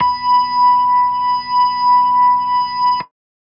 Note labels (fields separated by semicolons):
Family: organ; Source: electronic; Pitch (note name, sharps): B5; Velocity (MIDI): 50